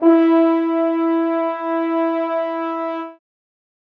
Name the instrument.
acoustic brass instrument